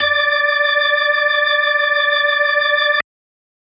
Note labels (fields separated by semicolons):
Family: organ; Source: electronic; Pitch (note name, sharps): D5; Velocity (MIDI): 100